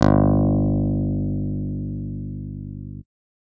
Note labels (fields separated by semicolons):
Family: keyboard; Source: electronic; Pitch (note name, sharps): G1; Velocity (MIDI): 100